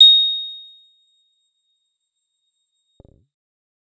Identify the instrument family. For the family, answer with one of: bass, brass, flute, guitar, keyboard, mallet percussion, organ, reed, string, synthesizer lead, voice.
bass